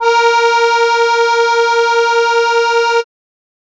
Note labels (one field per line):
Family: keyboard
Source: acoustic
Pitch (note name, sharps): A#4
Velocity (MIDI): 127